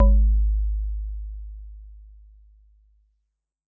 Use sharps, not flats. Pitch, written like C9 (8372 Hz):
G#1 (51.91 Hz)